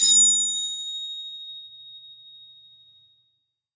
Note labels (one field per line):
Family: mallet percussion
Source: acoustic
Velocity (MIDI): 25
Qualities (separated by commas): bright, reverb